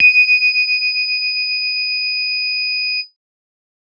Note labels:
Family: bass; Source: synthesizer; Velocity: 127; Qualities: bright

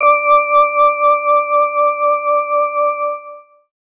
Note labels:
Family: organ; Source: electronic; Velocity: 50; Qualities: distorted, long release

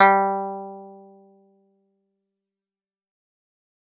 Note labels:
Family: guitar; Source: acoustic; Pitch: G3; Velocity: 50; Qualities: fast decay, reverb

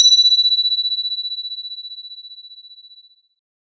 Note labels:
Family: guitar; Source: synthesizer; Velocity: 127; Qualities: bright

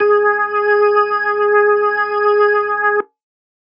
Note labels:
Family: organ; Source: electronic; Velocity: 127

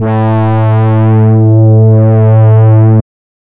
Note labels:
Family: reed; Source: synthesizer; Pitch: A2; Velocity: 50; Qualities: distorted, non-linear envelope

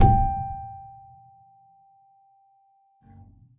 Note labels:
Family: keyboard; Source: acoustic; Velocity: 50; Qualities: reverb

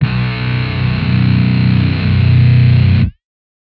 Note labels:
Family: guitar; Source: electronic; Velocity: 25; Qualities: bright, distorted

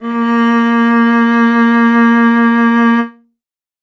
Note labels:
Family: string; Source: acoustic; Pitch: A#3; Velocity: 25; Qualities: reverb

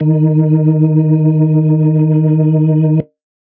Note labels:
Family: organ; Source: electronic; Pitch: D#3; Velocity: 75

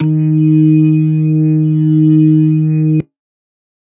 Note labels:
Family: organ; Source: electronic; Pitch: D#3; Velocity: 25

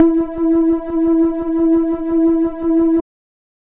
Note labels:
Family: bass; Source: synthesizer; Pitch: E4; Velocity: 50; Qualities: dark

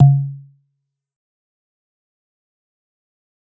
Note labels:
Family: mallet percussion; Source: acoustic; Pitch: C#3; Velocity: 127; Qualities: fast decay, percussive

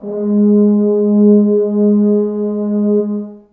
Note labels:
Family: brass; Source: acoustic; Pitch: G#3; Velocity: 25; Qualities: dark, long release, reverb

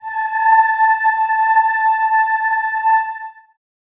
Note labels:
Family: voice; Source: acoustic; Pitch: A5; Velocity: 75; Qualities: reverb

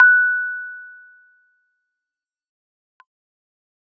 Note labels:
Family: keyboard; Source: electronic; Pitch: F#6; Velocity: 50; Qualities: fast decay

